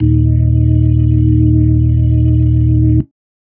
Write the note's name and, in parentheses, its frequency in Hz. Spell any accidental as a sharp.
D#1 (38.89 Hz)